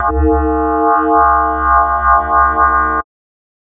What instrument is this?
synthesizer mallet percussion instrument